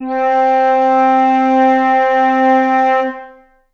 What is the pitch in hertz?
261.6 Hz